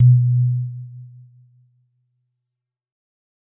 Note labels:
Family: mallet percussion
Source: acoustic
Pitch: B2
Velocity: 75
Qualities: dark, fast decay

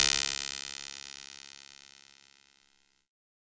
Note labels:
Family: keyboard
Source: electronic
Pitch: C#2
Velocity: 100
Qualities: bright, distorted

